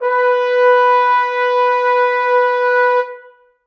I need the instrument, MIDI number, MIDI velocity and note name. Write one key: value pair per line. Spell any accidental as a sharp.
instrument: acoustic brass instrument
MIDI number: 71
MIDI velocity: 100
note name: B4